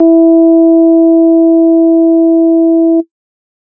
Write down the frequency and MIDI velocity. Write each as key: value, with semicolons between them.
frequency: 329.6 Hz; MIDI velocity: 50